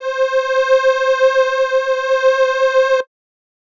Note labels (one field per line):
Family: reed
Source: acoustic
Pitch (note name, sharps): C5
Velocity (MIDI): 127